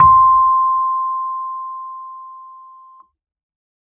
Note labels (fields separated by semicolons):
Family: keyboard; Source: electronic; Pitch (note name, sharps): C6; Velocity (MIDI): 75